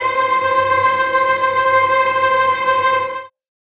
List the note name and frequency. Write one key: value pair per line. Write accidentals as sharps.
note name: C5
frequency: 523.3 Hz